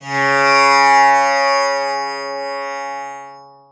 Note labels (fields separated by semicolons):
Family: guitar; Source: acoustic; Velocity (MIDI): 50; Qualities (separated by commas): bright, long release, reverb